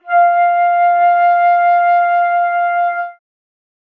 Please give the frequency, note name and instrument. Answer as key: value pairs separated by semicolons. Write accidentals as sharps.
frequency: 698.5 Hz; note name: F5; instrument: acoustic flute